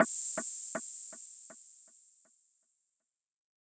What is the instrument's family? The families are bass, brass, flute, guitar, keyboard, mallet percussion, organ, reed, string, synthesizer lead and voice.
synthesizer lead